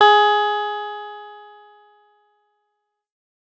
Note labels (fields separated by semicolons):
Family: guitar; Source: electronic; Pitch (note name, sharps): G#4; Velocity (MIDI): 50